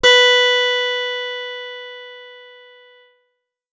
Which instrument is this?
acoustic guitar